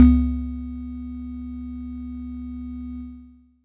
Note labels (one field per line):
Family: mallet percussion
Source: acoustic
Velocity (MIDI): 25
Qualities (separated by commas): distorted